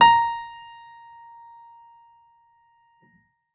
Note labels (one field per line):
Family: keyboard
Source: acoustic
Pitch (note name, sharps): A#5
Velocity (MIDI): 127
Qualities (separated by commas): percussive